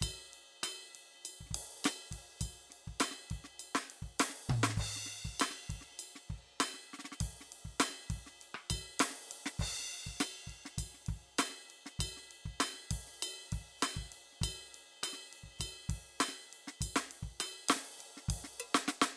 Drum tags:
funk, beat, 100 BPM, 4/4, crash, ride, ride bell, hi-hat pedal, percussion, snare, cross-stick, mid tom, kick

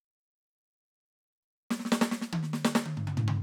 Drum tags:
hip-hop, fill, 70 BPM, 4/4, snare, high tom, mid tom, floor tom

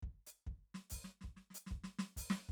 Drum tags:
Brazilian baião, fill, 95 BPM, 4/4, hi-hat pedal, snare, kick

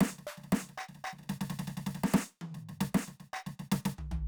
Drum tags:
funk, fill, 112 BPM, 4/4, closed hi-hat, percussion, snare, high tom, floor tom

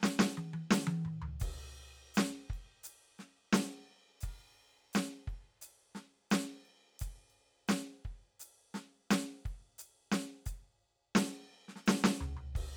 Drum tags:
rock, beat, 86 BPM, 4/4, crash, ride, hi-hat pedal, snare, high tom, mid tom, floor tom, kick

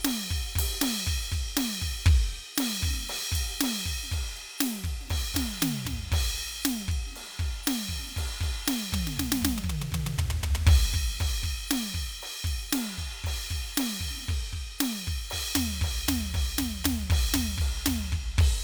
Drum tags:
rock, beat, 118 BPM, 4/4, crash, hi-hat pedal, snare, high tom, mid tom, floor tom, kick

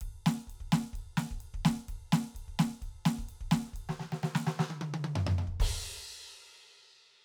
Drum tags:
punk, beat, 128 BPM, 4/4, crash, ride, snare, high tom, floor tom, kick

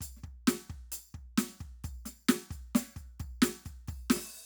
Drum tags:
pop, beat, 132 BPM, 4/4, percussion, snare, kick

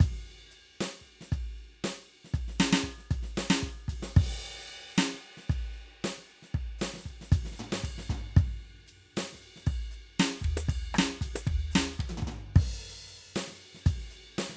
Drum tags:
funk, beat, 115 BPM, 4/4, crash, ride, ride bell, hi-hat pedal, percussion, snare, cross-stick, high tom, mid tom, floor tom, kick

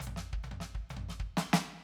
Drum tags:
Purdie shuffle, fill, 130 BPM, 4/4, hi-hat pedal, snare, high tom, floor tom, kick

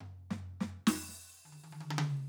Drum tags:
soul, fill, 105 BPM, 4/4, open hi-hat, snare, high tom, floor tom

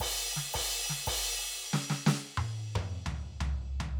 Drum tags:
rock, beat, 120 BPM, 4/4, crash, snare, high tom, mid tom, floor tom, kick

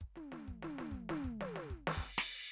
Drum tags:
Brazilian baião, fill, 95 BPM, 4/4, crash, hi-hat pedal, snare, high tom, floor tom, kick

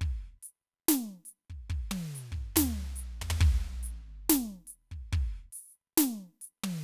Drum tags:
half-time rock, beat, 140 BPM, 4/4, hi-hat pedal, snare, high tom, floor tom, kick

